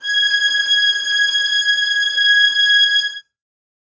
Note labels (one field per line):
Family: string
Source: acoustic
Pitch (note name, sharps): G#6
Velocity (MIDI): 100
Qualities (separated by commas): non-linear envelope, reverb